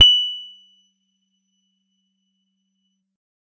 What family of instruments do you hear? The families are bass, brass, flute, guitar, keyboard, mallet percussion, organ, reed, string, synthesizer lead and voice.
guitar